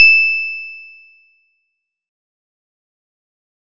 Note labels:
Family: guitar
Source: synthesizer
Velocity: 25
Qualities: bright, fast decay

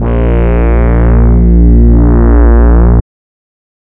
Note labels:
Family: reed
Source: synthesizer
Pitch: A#1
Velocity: 75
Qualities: distorted, non-linear envelope

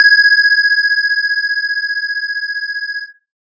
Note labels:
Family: synthesizer lead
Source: synthesizer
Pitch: G#6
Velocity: 127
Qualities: distorted

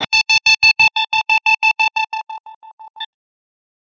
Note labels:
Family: guitar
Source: electronic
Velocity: 50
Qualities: bright, distorted, tempo-synced

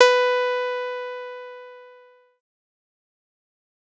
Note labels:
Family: bass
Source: synthesizer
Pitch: B4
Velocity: 25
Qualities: distorted, fast decay

